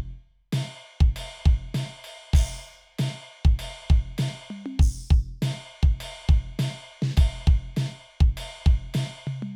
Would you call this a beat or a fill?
beat